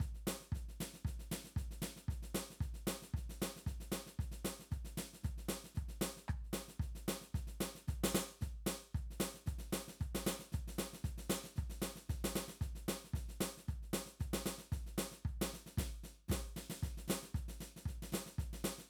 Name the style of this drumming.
country